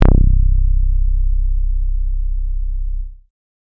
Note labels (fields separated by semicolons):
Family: bass; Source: synthesizer; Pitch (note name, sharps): C1; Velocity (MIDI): 127; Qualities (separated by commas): distorted